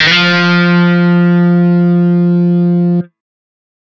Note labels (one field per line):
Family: guitar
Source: electronic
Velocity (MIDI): 127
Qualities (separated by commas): bright, distorted